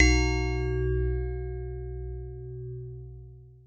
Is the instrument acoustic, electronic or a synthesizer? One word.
acoustic